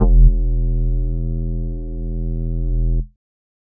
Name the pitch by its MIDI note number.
28